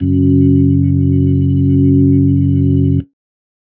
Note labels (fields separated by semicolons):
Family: organ; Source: electronic; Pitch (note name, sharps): F#1; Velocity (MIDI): 50; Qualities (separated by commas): dark